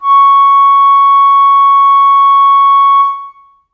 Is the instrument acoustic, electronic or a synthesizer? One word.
acoustic